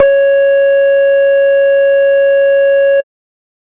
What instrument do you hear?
synthesizer bass